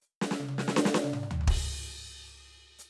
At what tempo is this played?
148 BPM